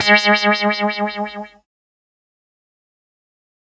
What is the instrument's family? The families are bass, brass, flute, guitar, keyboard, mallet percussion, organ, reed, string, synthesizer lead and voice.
keyboard